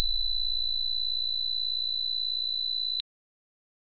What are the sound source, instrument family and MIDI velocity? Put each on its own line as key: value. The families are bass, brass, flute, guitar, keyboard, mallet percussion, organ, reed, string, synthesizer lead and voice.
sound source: electronic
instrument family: organ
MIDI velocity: 75